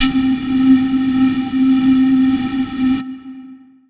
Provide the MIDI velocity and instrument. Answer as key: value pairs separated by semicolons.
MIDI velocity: 50; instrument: acoustic flute